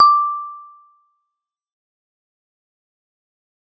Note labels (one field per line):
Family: mallet percussion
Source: acoustic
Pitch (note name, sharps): D6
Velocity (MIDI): 127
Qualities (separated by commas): fast decay, percussive